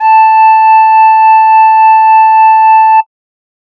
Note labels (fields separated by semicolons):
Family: flute; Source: synthesizer; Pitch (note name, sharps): A5; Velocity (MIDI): 127